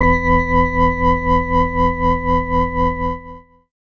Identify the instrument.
electronic organ